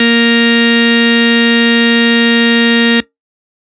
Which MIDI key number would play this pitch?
58